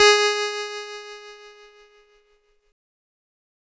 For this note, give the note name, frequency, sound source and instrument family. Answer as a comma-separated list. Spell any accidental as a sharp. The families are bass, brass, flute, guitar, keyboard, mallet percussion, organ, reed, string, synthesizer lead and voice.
G#4, 415.3 Hz, electronic, keyboard